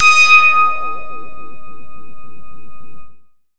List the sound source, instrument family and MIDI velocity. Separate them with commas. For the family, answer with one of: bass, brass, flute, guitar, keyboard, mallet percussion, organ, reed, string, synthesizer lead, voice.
synthesizer, bass, 75